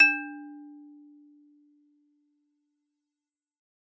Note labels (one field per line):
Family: mallet percussion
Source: acoustic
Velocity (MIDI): 127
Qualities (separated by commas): percussive